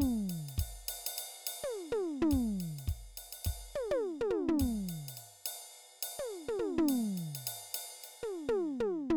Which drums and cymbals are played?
ride, high tom, mid tom, floor tom and kick